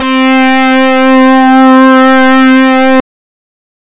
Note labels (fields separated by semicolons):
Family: reed; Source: synthesizer; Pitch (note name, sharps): C4; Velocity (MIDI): 127; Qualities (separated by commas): distorted, non-linear envelope